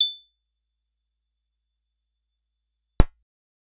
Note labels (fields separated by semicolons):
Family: guitar; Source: acoustic; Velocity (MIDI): 25; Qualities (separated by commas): percussive